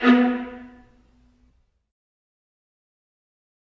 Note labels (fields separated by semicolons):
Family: string; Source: acoustic; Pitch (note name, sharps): B3; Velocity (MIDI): 25; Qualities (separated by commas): fast decay, percussive, reverb